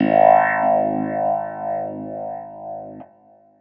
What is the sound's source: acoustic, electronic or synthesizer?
electronic